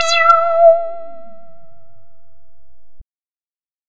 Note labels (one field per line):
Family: bass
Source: synthesizer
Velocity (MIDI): 100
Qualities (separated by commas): distorted